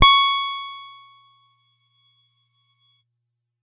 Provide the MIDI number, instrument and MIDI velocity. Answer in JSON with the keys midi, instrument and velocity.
{"midi": 85, "instrument": "electronic guitar", "velocity": 127}